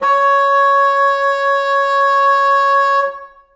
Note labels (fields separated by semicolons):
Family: reed; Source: acoustic; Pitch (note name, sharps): C#5; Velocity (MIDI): 127; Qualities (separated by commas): reverb